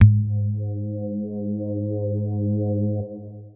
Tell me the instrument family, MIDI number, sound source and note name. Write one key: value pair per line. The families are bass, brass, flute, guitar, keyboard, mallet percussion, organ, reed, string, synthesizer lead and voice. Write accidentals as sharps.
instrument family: guitar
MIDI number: 44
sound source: electronic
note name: G#2